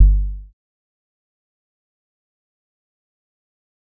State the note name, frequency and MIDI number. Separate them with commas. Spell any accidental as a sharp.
G1, 49 Hz, 31